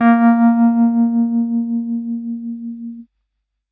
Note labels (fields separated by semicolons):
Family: keyboard; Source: electronic; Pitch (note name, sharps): A#3; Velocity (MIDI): 100